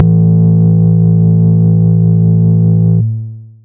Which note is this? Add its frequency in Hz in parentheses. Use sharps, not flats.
A1 (55 Hz)